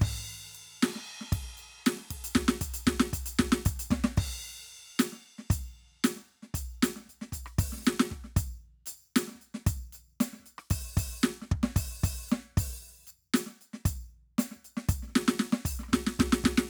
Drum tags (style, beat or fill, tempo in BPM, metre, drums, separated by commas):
funk, beat, 115 BPM, 4/4, crash, ride, percussion, snare, cross-stick, kick